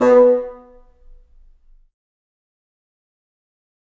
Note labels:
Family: reed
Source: acoustic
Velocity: 127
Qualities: fast decay, percussive, reverb

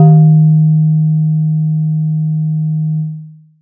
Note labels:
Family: mallet percussion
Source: acoustic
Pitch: D#3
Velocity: 75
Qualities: long release

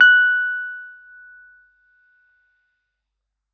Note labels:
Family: keyboard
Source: electronic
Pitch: F#6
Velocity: 100

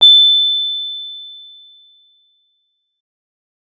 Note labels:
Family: keyboard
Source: electronic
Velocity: 75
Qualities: bright

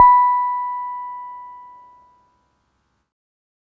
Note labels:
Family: keyboard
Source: electronic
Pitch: B5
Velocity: 100

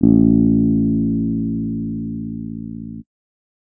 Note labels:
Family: keyboard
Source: electronic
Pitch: A1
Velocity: 25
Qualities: dark

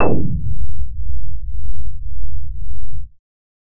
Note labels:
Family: bass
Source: synthesizer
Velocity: 25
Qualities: distorted

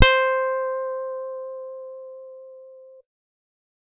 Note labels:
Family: guitar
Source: electronic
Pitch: C5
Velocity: 25

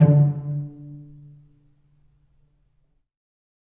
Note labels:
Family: string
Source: acoustic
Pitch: D3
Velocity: 100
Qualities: dark, reverb

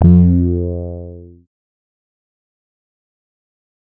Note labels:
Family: bass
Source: synthesizer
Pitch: F2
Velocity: 127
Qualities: distorted, fast decay

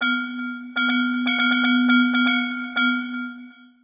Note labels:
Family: mallet percussion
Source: synthesizer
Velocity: 50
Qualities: long release, multiphonic, tempo-synced

